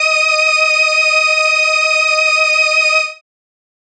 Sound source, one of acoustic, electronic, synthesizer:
synthesizer